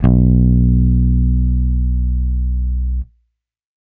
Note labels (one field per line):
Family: bass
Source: electronic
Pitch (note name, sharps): B1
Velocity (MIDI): 127